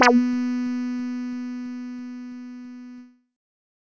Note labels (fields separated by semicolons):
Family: bass; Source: synthesizer; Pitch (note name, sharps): B3; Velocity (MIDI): 50; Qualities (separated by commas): distorted